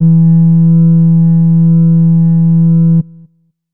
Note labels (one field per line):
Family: flute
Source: acoustic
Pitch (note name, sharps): E3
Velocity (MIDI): 25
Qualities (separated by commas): dark